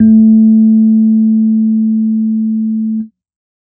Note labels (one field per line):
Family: keyboard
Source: electronic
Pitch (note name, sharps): A3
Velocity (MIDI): 50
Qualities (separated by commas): dark